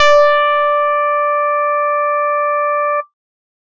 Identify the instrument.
synthesizer bass